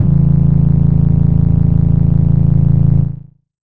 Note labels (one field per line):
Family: synthesizer lead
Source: synthesizer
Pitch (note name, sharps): A0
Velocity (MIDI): 50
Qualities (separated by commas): distorted, multiphonic, non-linear envelope